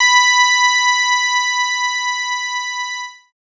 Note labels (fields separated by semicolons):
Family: bass; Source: synthesizer; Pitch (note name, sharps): B5; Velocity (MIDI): 75; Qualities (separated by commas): bright, distorted